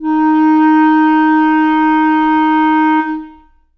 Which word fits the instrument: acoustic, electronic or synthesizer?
acoustic